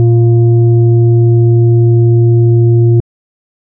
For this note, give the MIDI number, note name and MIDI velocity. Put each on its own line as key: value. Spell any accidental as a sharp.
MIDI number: 46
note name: A#2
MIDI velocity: 100